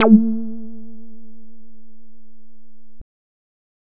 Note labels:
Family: bass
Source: synthesizer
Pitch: A3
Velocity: 25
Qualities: distorted

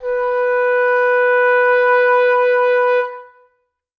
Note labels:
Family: reed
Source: acoustic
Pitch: B4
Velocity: 25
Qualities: reverb

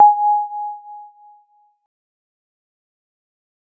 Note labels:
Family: keyboard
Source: electronic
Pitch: G#5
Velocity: 50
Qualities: fast decay

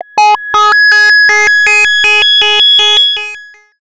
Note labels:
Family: bass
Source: synthesizer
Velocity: 100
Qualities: bright, distorted, long release, multiphonic, tempo-synced

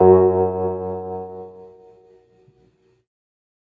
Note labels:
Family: organ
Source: electronic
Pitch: F#2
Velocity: 75

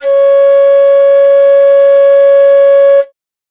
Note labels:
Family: flute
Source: acoustic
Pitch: C#5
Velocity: 50

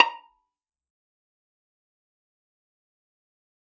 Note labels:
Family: string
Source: acoustic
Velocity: 127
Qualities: fast decay, percussive, reverb

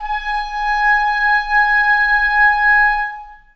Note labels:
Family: reed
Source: acoustic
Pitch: G#5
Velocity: 50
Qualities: long release, reverb

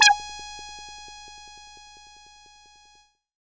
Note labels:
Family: bass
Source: synthesizer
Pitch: G#5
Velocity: 50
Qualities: distorted

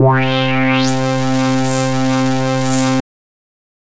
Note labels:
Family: bass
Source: synthesizer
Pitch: C3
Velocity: 127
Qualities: distorted

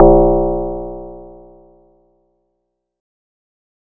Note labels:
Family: mallet percussion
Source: acoustic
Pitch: B0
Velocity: 75

